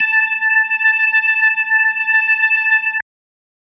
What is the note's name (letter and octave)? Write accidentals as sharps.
A5